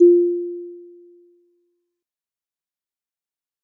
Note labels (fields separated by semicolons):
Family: mallet percussion; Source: acoustic; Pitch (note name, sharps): F4; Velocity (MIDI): 25; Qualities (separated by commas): fast decay